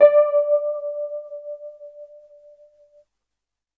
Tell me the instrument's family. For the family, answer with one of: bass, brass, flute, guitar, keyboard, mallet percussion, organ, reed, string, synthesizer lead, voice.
keyboard